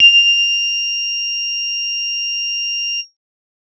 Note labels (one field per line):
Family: bass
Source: synthesizer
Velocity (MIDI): 75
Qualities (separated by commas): bright